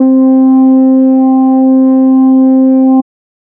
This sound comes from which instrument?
electronic organ